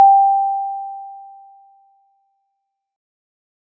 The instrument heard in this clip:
acoustic mallet percussion instrument